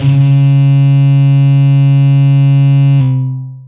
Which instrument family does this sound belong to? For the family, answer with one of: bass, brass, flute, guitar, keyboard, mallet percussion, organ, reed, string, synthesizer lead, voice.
guitar